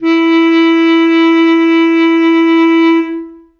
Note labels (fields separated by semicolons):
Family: reed; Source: acoustic; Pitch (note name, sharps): E4; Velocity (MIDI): 75; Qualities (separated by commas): long release, reverb